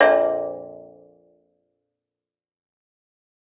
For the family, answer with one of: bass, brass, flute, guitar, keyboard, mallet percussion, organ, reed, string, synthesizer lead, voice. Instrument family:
guitar